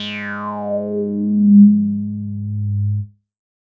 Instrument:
synthesizer bass